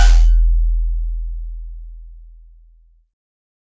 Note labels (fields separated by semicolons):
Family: keyboard; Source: synthesizer; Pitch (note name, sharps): E1; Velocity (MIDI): 100